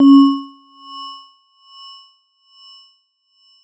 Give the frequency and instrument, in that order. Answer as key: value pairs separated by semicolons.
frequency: 277.2 Hz; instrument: electronic mallet percussion instrument